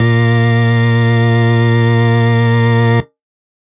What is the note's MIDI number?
46